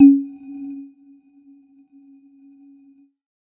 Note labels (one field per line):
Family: mallet percussion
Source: electronic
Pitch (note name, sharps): C#4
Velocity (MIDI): 50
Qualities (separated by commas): dark, non-linear envelope, percussive